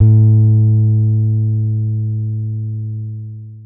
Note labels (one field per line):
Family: guitar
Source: acoustic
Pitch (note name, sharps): A2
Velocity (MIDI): 50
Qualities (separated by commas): dark, long release